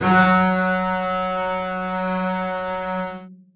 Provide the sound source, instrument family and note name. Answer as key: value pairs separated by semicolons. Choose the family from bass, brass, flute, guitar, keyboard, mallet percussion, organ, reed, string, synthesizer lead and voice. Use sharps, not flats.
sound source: acoustic; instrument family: string; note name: F#3